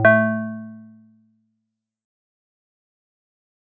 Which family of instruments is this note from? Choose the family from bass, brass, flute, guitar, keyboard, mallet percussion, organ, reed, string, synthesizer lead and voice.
mallet percussion